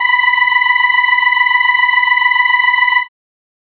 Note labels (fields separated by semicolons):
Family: organ; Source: electronic; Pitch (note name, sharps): B5; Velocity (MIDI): 127